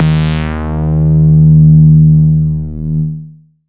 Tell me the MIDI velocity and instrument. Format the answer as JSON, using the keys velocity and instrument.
{"velocity": 75, "instrument": "synthesizer bass"}